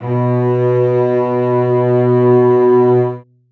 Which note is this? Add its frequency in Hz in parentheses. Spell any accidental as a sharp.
B2 (123.5 Hz)